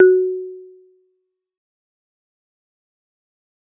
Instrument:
acoustic mallet percussion instrument